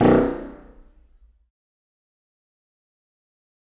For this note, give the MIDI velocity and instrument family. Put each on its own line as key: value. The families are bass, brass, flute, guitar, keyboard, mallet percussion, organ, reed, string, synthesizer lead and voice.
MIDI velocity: 100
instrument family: reed